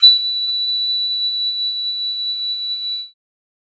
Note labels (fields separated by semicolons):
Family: flute; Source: acoustic; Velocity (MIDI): 25; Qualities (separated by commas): bright